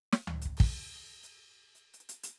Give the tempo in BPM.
100 BPM